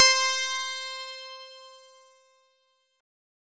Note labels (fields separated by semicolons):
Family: synthesizer lead; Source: synthesizer; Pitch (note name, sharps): C5; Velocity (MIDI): 75; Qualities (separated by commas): bright, distorted